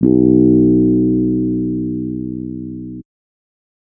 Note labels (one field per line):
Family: keyboard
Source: electronic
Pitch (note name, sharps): B1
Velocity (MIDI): 50